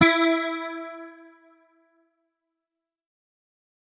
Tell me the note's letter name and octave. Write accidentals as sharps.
E4